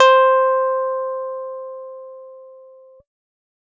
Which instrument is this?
electronic guitar